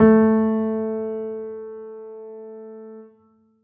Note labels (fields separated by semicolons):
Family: keyboard; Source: acoustic; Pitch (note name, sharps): A3; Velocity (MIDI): 75; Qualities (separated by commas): reverb